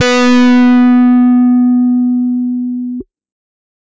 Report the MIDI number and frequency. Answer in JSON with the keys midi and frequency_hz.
{"midi": 59, "frequency_hz": 246.9}